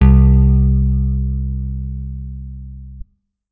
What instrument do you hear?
electronic guitar